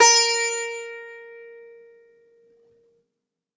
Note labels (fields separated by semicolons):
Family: guitar; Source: acoustic; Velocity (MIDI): 100; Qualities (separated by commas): bright